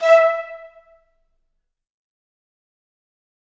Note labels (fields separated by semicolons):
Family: reed; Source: acoustic; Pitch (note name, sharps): E5; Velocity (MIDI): 127; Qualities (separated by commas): fast decay, percussive, reverb